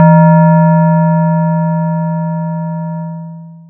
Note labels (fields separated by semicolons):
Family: mallet percussion; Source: acoustic; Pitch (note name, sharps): E3; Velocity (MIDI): 25; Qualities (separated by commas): distorted, long release